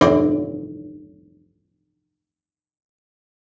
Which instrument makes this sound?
acoustic guitar